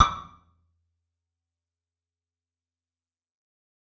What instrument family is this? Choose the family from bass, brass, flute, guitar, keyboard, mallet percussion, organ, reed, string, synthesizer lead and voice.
guitar